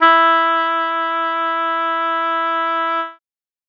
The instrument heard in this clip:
acoustic reed instrument